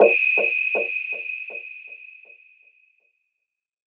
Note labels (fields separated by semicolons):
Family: synthesizer lead; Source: synthesizer; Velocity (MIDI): 50; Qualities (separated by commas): bright, non-linear envelope, reverb